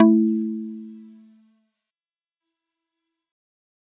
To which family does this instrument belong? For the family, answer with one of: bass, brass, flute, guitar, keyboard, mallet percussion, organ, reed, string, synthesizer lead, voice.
mallet percussion